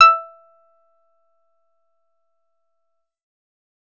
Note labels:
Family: bass; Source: synthesizer; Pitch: E6; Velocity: 100; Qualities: percussive

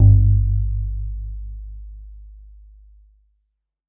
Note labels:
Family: guitar; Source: synthesizer; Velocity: 75; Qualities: dark

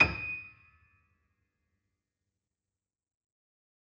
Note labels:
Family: keyboard; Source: acoustic; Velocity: 100; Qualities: fast decay, percussive

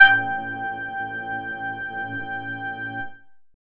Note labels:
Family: bass; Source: synthesizer; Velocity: 75; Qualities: distorted

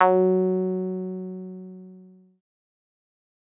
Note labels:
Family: synthesizer lead; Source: synthesizer; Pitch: F#3; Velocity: 25; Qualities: distorted, fast decay

